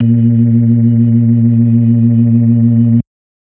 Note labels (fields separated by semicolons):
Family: organ; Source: electronic; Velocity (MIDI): 50; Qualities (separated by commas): dark